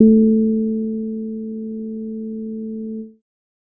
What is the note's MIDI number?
57